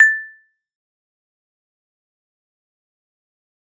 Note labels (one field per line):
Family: mallet percussion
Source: acoustic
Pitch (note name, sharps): A6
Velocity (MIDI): 100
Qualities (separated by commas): fast decay, percussive